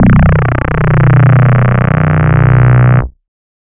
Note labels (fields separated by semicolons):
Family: bass; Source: synthesizer; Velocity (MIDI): 75; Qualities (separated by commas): distorted